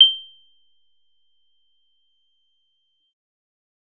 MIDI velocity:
75